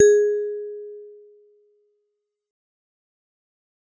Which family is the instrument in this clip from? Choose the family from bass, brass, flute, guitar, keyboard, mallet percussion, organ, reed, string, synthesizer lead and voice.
mallet percussion